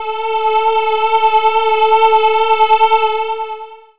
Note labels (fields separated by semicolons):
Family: voice; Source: synthesizer; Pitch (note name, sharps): A4; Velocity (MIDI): 127; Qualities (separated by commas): distorted, long release